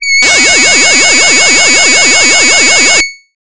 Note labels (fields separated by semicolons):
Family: voice; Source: synthesizer; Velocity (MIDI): 100